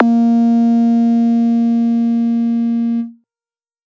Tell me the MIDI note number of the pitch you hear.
58